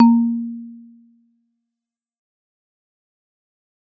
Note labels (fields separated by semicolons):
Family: mallet percussion; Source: acoustic; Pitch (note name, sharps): A#3; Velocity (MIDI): 100; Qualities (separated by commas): dark, fast decay